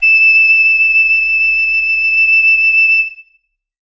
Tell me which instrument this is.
acoustic flute